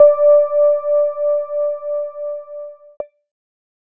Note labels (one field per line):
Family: keyboard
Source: electronic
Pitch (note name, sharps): D5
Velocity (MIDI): 25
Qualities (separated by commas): distorted